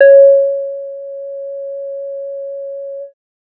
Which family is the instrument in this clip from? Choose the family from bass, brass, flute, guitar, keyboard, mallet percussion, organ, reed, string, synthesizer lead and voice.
bass